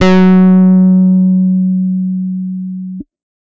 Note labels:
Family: guitar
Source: electronic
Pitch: F#3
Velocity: 25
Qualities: distorted

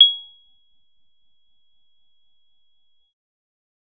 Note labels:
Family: bass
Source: synthesizer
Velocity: 25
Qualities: bright, percussive

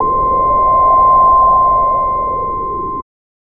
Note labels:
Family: bass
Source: synthesizer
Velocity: 127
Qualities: distorted

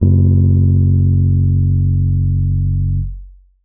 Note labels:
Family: keyboard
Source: electronic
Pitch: F#1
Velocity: 75

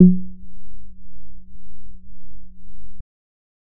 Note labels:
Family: bass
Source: synthesizer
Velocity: 25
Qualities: dark

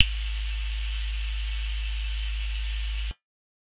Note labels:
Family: bass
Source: synthesizer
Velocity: 127

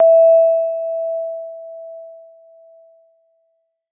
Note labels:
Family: keyboard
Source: electronic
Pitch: E5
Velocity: 50

